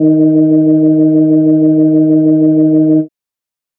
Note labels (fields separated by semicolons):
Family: organ; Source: electronic; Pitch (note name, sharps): D#3; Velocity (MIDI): 75